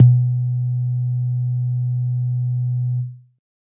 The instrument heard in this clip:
electronic keyboard